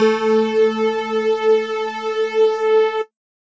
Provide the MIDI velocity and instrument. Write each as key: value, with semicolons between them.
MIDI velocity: 127; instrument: electronic mallet percussion instrument